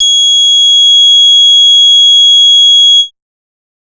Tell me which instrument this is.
synthesizer bass